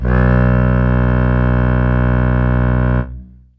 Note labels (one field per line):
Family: reed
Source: acoustic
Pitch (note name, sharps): B1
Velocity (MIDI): 100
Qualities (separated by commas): reverb